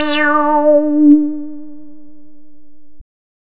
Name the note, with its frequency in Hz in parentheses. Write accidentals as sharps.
D4 (293.7 Hz)